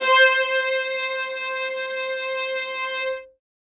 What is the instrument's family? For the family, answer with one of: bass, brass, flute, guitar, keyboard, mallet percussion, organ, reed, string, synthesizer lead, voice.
string